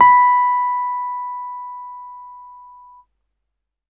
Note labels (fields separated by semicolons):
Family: keyboard; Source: electronic; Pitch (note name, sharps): B5; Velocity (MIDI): 100